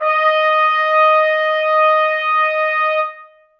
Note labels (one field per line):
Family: brass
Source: acoustic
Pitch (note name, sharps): D#5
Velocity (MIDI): 75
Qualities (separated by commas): reverb